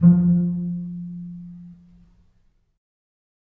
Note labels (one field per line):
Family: string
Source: acoustic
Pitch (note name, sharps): F3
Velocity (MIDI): 50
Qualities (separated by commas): dark, reverb